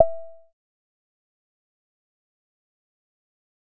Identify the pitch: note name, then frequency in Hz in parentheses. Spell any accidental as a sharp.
E5 (659.3 Hz)